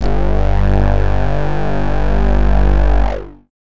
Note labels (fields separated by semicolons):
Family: bass; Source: synthesizer; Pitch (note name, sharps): G1; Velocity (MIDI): 50; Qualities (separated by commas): distorted